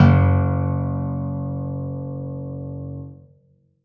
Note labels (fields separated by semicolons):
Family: keyboard; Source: acoustic; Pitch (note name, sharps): F#1; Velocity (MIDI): 127; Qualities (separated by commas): reverb